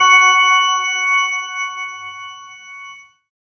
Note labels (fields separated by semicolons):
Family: keyboard; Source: synthesizer; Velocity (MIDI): 25; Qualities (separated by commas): bright